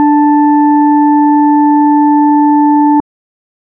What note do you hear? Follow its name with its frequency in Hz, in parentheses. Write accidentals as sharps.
D4 (293.7 Hz)